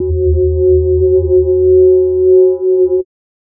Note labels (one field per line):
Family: mallet percussion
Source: synthesizer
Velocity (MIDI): 25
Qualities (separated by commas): multiphonic, non-linear envelope